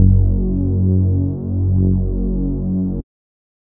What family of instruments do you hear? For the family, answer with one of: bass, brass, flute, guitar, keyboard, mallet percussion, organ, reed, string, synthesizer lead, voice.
bass